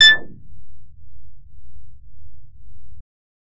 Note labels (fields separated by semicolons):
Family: bass; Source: synthesizer; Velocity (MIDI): 127; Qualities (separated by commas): distorted